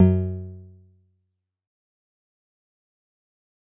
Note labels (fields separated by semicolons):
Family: guitar; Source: synthesizer; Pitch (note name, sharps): F#2; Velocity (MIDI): 50; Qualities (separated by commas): dark, fast decay, percussive